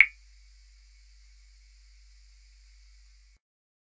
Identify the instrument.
synthesizer bass